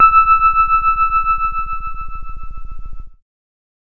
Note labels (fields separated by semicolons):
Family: keyboard; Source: electronic; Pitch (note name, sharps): E6; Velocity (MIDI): 127; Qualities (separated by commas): dark